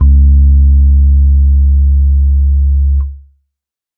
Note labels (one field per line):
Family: keyboard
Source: electronic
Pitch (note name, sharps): C#2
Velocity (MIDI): 25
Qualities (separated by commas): dark